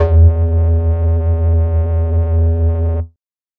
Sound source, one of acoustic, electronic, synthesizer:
synthesizer